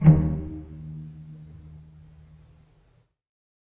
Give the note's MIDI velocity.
50